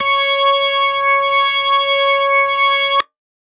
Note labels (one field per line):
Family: organ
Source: electronic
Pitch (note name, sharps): C#5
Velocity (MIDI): 25